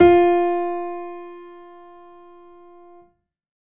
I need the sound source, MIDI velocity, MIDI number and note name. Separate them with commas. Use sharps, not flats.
acoustic, 100, 65, F4